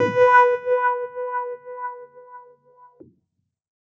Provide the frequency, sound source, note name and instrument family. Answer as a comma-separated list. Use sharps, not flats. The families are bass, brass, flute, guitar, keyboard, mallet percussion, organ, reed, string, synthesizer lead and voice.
493.9 Hz, electronic, B4, keyboard